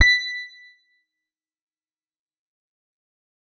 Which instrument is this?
electronic guitar